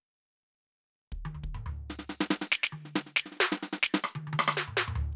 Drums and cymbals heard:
snare, cross-stick, high tom, mid tom, floor tom and kick